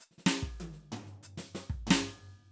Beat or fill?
fill